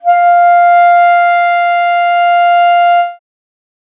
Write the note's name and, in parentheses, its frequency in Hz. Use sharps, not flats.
F5 (698.5 Hz)